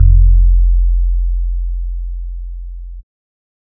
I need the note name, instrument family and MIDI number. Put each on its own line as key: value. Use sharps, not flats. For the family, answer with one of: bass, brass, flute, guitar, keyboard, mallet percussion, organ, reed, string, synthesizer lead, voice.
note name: F1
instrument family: bass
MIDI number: 29